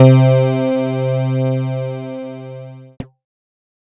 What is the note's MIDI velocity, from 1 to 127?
127